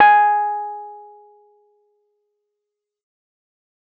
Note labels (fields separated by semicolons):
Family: keyboard; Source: electronic; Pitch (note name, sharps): G#5; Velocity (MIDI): 100; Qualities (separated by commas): fast decay